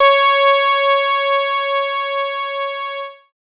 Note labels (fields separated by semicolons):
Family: bass; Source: synthesizer; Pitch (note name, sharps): C#5; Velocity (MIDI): 75; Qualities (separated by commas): bright, distorted